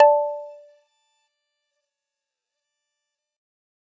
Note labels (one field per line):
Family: mallet percussion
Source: acoustic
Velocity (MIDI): 100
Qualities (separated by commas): multiphonic, percussive